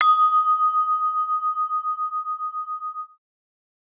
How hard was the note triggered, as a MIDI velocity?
127